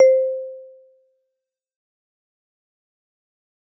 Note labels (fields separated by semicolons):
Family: mallet percussion; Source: acoustic; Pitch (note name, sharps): C5; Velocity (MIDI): 127; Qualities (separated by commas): fast decay, percussive